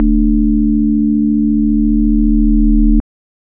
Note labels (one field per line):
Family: organ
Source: electronic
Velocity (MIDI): 100